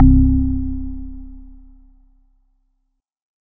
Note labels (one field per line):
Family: organ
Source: electronic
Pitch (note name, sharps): C1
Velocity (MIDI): 50